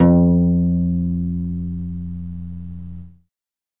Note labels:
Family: guitar; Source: acoustic; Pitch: F2; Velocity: 25; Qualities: reverb

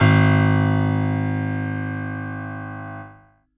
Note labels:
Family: keyboard; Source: acoustic; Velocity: 127

